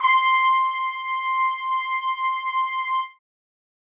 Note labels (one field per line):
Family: brass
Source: acoustic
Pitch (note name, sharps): C6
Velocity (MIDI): 75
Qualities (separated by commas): reverb